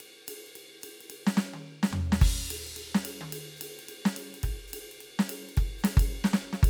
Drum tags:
swing
beat
215 BPM
4/4
crash, ride, hi-hat pedal, snare, high tom, floor tom, kick

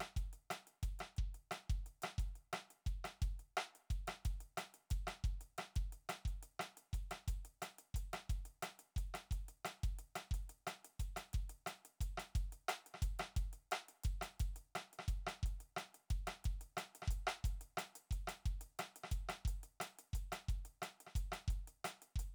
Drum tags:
chacarera
beat
118 BPM
4/4
closed hi-hat, cross-stick, kick

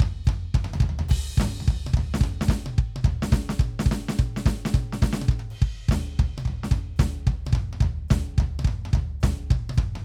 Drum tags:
swing
beat
215 BPM
4/4
crash, ride, hi-hat pedal, snare, high tom, mid tom, floor tom, kick

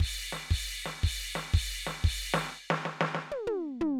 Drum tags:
rock
beat
120 BPM
4/4
crash, snare, high tom, mid tom, floor tom, kick

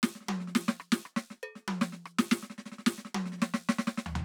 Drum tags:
funk
fill
112 BPM
4/4
percussion, snare, cross-stick, high tom, floor tom

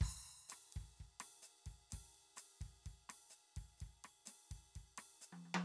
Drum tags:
bossa nova
beat
127 BPM
4/4
crash, ride, hi-hat pedal, snare, cross-stick, high tom, kick

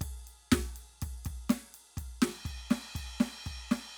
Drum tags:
rock
beat
120 BPM
4/4
ride, snare, kick

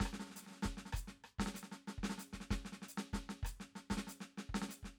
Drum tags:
maracatu
beat
96 BPM
4/4
hi-hat pedal, snare, cross-stick, kick

